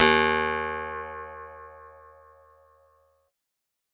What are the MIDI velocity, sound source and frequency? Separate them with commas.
50, acoustic, 77.78 Hz